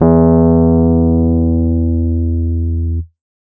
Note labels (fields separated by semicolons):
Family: keyboard; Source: electronic; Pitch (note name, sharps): E2; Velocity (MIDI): 25; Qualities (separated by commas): distorted